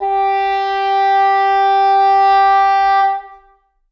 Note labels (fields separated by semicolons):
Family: reed; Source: acoustic; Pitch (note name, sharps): G4; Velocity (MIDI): 127; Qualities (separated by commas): reverb